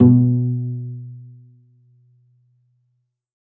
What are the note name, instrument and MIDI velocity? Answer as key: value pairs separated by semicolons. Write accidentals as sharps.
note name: B2; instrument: acoustic string instrument; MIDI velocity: 75